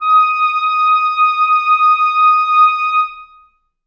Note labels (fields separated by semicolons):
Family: reed; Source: acoustic; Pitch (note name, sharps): D#6; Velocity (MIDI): 127; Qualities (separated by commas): reverb